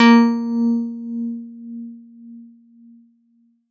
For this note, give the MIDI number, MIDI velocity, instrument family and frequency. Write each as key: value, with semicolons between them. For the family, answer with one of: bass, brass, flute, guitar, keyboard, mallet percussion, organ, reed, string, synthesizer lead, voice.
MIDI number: 58; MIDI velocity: 127; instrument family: keyboard; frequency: 233.1 Hz